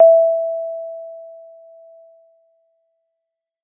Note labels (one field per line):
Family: mallet percussion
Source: acoustic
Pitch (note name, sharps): E5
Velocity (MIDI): 127